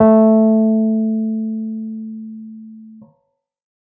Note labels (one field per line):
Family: keyboard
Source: electronic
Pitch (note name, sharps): A3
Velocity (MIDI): 100